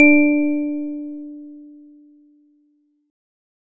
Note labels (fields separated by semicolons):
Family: organ; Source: electronic; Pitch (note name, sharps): D4; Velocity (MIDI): 50